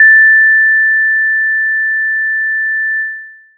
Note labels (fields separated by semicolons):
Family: mallet percussion; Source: acoustic; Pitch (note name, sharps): A6; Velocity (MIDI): 75; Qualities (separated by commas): long release